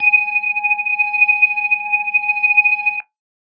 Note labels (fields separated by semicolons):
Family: organ; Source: electronic; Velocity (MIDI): 50; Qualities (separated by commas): distorted